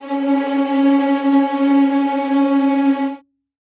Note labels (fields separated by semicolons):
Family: string; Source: acoustic; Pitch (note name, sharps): C#4; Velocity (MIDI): 75; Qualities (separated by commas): bright, non-linear envelope, reverb